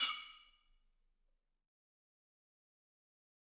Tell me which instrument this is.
acoustic reed instrument